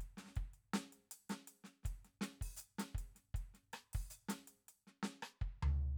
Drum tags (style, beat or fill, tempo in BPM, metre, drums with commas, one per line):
funk
beat
80 BPM
4/4
closed hi-hat, open hi-hat, hi-hat pedal, snare, cross-stick, floor tom, kick